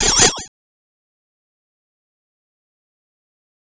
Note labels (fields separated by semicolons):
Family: bass; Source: synthesizer; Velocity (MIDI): 25; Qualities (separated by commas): bright, distorted, fast decay, multiphonic, percussive